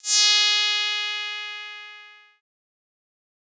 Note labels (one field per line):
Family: bass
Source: synthesizer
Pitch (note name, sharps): G#4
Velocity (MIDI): 100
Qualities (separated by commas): bright, distorted, fast decay